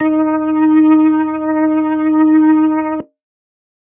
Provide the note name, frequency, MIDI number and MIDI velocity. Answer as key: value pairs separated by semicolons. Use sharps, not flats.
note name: D#4; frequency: 311.1 Hz; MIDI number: 63; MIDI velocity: 100